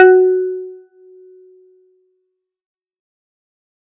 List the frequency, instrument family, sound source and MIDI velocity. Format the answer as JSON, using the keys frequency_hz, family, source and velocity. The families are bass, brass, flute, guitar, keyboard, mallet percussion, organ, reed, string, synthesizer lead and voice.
{"frequency_hz": 370, "family": "guitar", "source": "synthesizer", "velocity": 50}